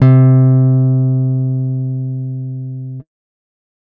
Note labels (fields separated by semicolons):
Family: guitar; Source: acoustic; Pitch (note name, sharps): C3; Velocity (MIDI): 100